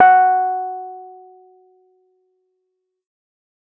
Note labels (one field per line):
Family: keyboard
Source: electronic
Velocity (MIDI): 75